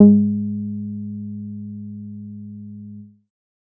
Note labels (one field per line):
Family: bass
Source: synthesizer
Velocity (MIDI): 25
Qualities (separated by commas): dark